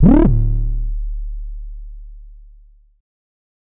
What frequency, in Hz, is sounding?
36.71 Hz